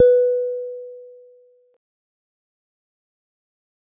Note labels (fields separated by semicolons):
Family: guitar; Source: synthesizer; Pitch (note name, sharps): B4; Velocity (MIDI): 25; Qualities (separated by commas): dark, fast decay